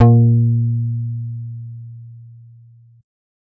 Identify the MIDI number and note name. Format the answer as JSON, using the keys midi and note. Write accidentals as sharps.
{"midi": 46, "note": "A#2"}